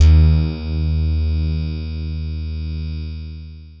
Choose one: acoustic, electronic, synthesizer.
synthesizer